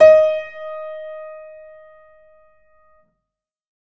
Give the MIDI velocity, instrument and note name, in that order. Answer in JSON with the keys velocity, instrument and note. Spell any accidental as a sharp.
{"velocity": 127, "instrument": "acoustic keyboard", "note": "D#5"}